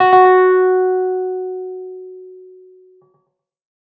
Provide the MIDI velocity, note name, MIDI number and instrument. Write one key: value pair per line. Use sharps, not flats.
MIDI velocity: 127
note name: F#4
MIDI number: 66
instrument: electronic keyboard